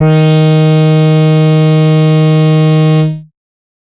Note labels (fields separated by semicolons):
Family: bass; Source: synthesizer; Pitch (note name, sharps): D#3; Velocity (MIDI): 25; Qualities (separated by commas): bright, distorted